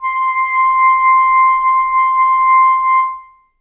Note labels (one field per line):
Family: reed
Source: acoustic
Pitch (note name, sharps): C6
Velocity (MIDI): 75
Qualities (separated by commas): reverb